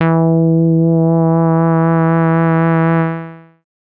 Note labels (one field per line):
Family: bass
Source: synthesizer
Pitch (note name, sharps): E3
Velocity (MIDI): 50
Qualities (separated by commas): distorted, long release